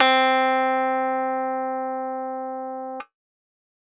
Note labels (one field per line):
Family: keyboard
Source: electronic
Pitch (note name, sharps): C4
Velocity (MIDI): 127